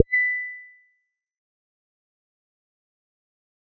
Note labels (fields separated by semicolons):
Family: bass; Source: synthesizer; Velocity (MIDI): 100; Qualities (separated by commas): fast decay